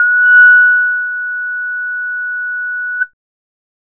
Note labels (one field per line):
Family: bass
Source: synthesizer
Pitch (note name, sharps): F#6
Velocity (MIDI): 100